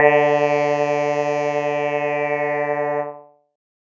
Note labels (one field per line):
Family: keyboard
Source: electronic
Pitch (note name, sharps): D3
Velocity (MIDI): 75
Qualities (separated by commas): distorted, multiphonic